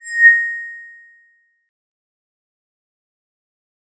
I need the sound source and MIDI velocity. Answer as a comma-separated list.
electronic, 50